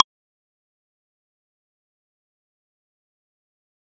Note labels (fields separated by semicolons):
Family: mallet percussion; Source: acoustic; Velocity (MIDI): 127; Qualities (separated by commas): fast decay, percussive